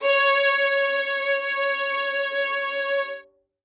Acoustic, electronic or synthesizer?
acoustic